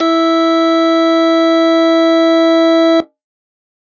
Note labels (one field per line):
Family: organ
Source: electronic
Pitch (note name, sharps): E4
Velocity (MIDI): 127